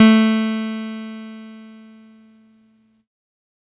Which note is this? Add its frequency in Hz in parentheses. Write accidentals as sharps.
A3 (220 Hz)